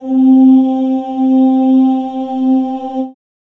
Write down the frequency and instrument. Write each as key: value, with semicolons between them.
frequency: 261.6 Hz; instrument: acoustic voice